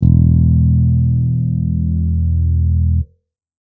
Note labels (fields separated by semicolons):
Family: bass; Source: electronic; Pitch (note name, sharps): E1; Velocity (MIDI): 25